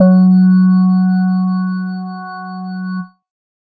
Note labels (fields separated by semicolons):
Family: organ; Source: electronic; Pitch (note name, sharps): F#3; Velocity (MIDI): 25; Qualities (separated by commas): dark